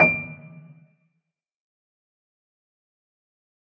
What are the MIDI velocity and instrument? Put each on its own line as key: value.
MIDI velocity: 50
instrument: acoustic keyboard